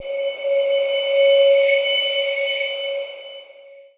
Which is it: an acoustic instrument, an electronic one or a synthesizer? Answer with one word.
electronic